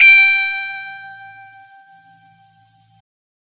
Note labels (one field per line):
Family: guitar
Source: electronic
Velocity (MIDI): 127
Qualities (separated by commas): bright, reverb